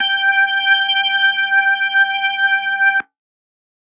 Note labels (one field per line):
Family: organ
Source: electronic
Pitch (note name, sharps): G5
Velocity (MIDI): 100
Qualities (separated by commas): distorted